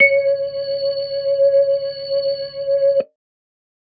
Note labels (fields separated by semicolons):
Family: organ; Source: electronic; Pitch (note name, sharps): C#5; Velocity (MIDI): 100